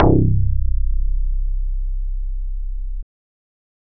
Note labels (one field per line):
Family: bass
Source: synthesizer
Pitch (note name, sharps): C1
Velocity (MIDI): 50